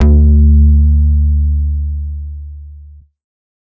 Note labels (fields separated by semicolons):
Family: bass; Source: synthesizer; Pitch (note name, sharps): D2; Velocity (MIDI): 100; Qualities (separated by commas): distorted